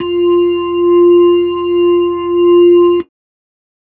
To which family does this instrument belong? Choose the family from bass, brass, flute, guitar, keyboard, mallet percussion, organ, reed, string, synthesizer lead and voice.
keyboard